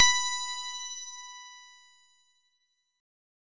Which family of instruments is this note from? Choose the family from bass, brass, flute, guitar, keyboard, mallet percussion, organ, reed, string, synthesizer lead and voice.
synthesizer lead